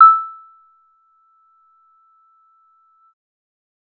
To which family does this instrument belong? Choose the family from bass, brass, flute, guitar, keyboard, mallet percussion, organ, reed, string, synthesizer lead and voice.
bass